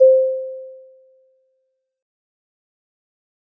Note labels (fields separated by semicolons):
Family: mallet percussion; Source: acoustic; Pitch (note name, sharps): C5; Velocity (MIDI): 25; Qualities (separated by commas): fast decay